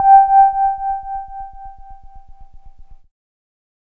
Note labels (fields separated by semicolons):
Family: keyboard; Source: electronic; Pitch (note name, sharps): G5; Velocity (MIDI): 100